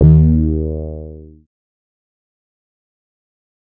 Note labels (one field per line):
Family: bass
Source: synthesizer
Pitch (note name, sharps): D#2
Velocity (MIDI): 25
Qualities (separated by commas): distorted, fast decay